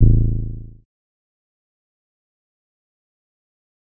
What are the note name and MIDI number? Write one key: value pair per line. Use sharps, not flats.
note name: A0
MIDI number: 21